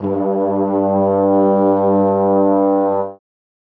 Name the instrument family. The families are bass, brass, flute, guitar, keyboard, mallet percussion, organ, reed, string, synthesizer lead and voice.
brass